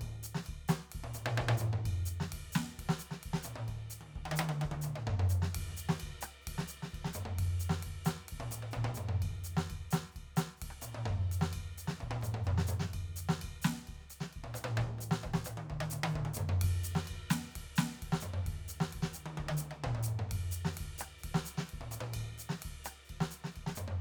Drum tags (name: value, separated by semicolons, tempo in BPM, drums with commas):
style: Dominican merengue; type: beat; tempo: 130 BPM; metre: 4/4; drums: ride, ride bell, hi-hat pedal, snare, cross-stick, high tom, mid tom, floor tom, kick